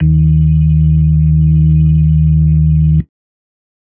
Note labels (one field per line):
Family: organ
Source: electronic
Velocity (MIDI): 127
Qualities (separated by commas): dark